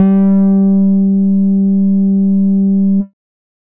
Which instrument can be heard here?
synthesizer bass